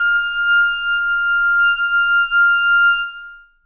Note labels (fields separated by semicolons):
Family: reed; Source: acoustic; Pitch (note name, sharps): F6; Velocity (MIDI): 25; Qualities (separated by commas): reverb